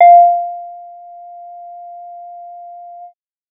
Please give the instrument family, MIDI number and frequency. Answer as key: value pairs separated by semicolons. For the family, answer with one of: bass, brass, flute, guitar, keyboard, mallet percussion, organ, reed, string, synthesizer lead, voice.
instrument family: bass; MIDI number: 77; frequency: 698.5 Hz